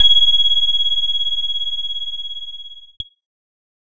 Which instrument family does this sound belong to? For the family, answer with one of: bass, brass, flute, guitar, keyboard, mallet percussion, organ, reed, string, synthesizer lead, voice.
keyboard